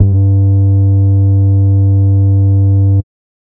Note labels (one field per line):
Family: bass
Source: synthesizer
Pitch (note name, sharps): G2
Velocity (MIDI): 50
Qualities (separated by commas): dark, distorted, tempo-synced